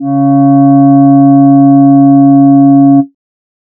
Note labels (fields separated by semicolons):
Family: voice; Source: synthesizer; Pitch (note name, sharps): C#3; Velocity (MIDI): 127